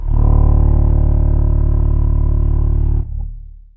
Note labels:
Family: reed; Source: acoustic; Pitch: D1; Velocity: 75; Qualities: long release, reverb

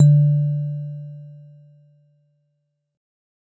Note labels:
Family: mallet percussion; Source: acoustic; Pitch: D3; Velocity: 50

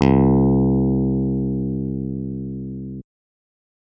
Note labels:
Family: keyboard; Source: electronic; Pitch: C2; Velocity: 127; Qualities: distorted

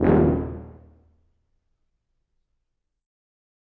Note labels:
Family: brass; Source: acoustic; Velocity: 127; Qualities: dark, reverb

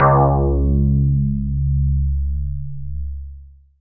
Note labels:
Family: synthesizer lead; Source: synthesizer; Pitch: C#2; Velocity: 50; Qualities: long release

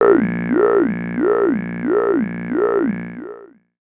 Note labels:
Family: voice; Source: synthesizer; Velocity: 100; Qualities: long release, non-linear envelope, tempo-synced

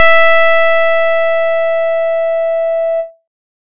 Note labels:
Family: keyboard; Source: electronic; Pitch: E5; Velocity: 127

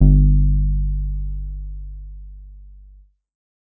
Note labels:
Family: bass; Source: synthesizer; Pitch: G1; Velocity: 25; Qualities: dark

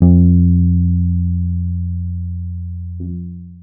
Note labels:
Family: guitar; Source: electronic; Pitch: F2; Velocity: 25; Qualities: long release

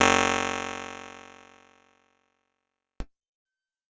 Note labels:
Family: keyboard; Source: electronic; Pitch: F#1; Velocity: 50; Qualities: bright, fast decay

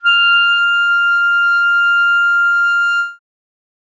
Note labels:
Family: reed; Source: acoustic; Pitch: F6; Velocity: 100

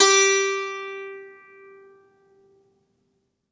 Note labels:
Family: guitar; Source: acoustic; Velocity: 100; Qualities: bright

